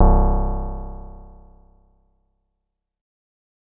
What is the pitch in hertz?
32.7 Hz